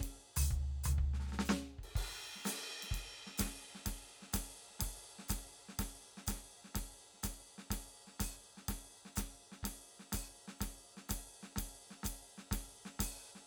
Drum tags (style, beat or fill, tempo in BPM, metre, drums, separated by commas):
rock shuffle, beat, 125 BPM, 4/4, crash, ride, closed hi-hat, hi-hat pedal, snare, floor tom, kick